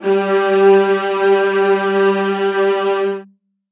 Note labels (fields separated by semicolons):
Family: string; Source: acoustic; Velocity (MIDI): 100; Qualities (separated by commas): reverb